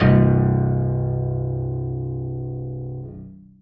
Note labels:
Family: keyboard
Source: acoustic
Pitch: C1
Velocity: 127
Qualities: reverb

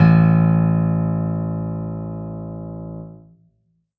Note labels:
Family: keyboard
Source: acoustic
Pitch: A1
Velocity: 127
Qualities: reverb

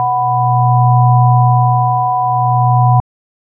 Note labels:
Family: organ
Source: electronic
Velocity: 100

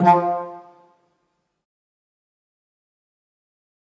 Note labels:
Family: flute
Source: acoustic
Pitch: F3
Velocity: 127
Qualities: fast decay, percussive, reverb

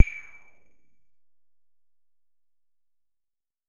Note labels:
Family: bass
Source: synthesizer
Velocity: 25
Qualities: distorted, percussive

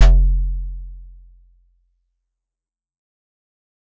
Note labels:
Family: keyboard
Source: acoustic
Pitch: F1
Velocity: 100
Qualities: fast decay

